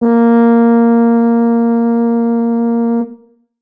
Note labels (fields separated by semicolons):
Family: brass; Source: acoustic; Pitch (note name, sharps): A#3; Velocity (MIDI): 127; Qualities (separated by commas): dark